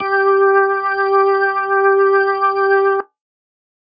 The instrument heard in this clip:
electronic organ